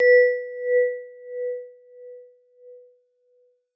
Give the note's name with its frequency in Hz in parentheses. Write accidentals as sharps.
B4 (493.9 Hz)